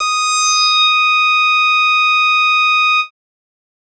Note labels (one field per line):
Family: bass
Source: synthesizer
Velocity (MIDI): 127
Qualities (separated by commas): bright, distorted